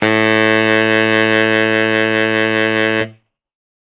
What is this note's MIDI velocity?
127